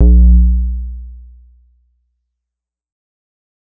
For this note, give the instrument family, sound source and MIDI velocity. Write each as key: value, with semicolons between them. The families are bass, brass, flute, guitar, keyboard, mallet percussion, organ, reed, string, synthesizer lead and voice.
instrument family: bass; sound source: synthesizer; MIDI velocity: 100